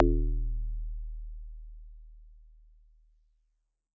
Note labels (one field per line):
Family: guitar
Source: synthesizer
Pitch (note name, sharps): D#1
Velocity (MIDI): 100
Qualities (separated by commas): dark